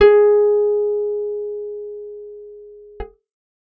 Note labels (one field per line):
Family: guitar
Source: acoustic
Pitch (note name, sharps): G#4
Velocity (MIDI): 75